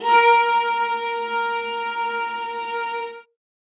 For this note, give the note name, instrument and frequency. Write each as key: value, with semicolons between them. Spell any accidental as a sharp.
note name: A#4; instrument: acoustic string instrument; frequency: 466.2 Hz